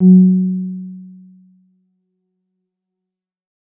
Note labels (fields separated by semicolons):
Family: keyboard; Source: electronic; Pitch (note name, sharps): F#3; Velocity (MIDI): 25; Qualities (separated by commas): dark